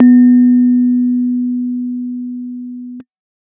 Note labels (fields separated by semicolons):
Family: keyboard; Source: electronic; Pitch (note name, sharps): B3; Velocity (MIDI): 75